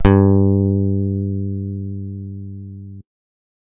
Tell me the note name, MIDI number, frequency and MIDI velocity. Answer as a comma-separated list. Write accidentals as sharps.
G2, 43, 98 Hz, 127